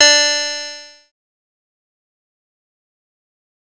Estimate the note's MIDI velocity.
25